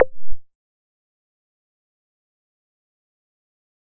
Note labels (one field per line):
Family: bass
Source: synthesizer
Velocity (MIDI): 25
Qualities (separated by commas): fast decay, percussive